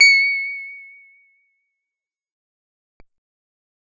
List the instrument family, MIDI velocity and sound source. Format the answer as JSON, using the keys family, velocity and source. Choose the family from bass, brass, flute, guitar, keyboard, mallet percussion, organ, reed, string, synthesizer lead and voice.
{"family": "bass", "velocity": 127, "source": "synthesizer"}